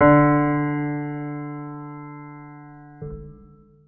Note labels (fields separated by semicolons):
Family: organ; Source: electronic; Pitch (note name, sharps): D3; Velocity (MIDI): 50; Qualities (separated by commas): long release, reverb